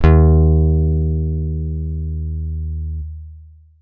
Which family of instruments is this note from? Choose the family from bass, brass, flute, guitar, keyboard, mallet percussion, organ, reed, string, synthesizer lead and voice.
guitar